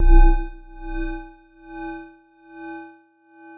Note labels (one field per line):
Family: mallet percussion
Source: electronic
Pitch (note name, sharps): B0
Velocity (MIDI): 100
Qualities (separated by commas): long release